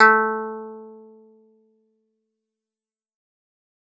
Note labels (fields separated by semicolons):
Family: guitar; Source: acoustic; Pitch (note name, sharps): A3; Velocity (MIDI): 100; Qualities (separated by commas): fast decay, reverb